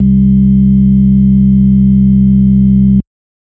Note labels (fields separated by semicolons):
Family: organ; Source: electronic; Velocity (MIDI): 50; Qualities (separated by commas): dark